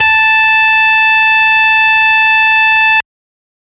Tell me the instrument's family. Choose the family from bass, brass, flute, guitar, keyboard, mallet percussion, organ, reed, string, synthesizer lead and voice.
organ